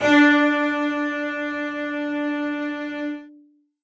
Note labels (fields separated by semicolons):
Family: string; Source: acoustic; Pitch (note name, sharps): D4; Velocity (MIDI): 127; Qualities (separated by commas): reverb